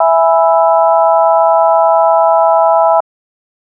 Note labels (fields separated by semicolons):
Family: organ; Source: electronic; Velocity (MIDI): 25